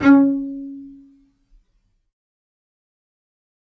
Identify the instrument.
acoustic string instrument